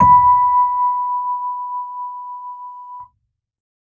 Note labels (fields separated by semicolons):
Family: keyboard; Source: electronic; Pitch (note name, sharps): B5; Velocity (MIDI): 50